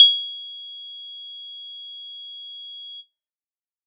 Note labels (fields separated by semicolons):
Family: bass; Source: synthesizer; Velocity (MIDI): 50; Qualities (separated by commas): bright